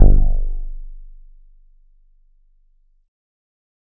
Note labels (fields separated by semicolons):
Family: keyboard; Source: electronic; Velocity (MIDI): 100